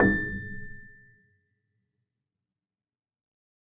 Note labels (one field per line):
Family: keyboard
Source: acoustic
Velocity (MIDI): 25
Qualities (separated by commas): dark, reverb